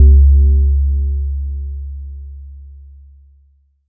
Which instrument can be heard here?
electronic mallet percussion instrument